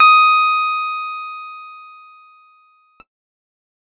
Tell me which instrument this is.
electronic keyboard